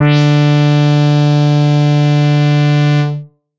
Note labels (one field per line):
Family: bass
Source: synthesizer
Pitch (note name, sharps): D3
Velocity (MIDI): 127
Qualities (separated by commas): distorted